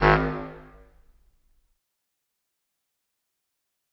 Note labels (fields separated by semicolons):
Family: reed; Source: acoustic; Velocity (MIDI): 127; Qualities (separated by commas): fast decay, percussive, reverb